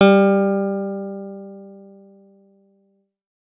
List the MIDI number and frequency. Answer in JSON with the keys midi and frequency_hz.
{"midi": 55, "frequency_hz": 196}